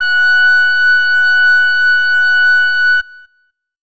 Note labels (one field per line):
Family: flute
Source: acoustic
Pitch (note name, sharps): F#6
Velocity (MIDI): 25